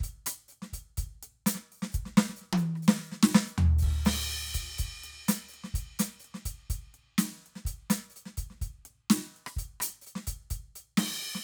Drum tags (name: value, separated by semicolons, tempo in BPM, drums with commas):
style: Middle Eastern; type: beat; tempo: 126 BPM; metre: 4/4; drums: crash, closed hi-hat, open hi-hat, hi-hat pedal, snare, cross-stick, high tom, floor tom, kick